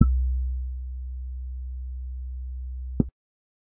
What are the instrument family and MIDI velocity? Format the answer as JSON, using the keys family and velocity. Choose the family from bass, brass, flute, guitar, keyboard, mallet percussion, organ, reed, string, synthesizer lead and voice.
{"family": "bass", "velocity": 25}